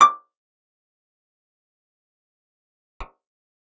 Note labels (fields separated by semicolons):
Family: guitar; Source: acoustic; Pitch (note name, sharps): D6; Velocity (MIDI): 50; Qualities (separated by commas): fast decay, percussive, reverb